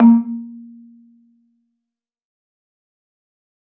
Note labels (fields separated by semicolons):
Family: mallet percussion; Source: acoustic; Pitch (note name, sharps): A#3; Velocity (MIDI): 50; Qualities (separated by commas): dark, fast decay, percussive, reverb